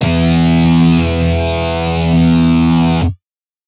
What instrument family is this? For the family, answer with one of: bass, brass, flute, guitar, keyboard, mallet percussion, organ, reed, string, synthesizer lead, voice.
guitar